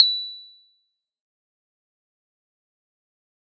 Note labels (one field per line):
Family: keyboard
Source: electronic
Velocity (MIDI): 50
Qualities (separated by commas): fast decay, percussive